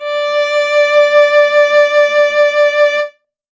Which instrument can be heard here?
acoustic string instrument